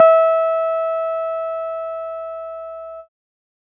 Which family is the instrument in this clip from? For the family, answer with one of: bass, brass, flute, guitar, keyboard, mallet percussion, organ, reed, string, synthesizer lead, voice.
keyboard